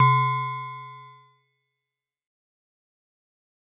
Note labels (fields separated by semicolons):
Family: mallet percussion; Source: acoustic; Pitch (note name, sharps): C3; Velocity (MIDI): 127; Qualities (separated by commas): fast decay